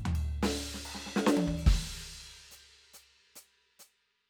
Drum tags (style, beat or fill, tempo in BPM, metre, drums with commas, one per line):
pop
beat
142 BPM
4/4
crash, ride bell, open hi-hat, hi-hat pedal, snare, high tom, floor tom, kick